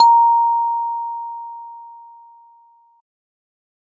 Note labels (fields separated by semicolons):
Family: keyboard; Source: electronic; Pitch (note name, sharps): A#5; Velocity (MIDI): 25